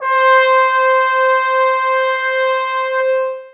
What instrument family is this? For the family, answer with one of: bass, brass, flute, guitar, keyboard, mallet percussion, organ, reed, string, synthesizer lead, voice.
brass